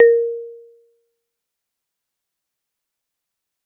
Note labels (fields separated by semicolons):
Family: mallet percussion; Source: acoustic; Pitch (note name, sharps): A#4; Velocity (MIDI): 75; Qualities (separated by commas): fast decay, percussive